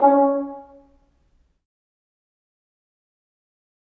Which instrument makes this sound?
acoustic brass instrument